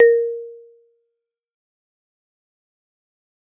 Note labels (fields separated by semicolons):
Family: mallet percussion; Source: acoustic; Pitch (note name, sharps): A#4; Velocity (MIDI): 127; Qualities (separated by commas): fast decay, percussive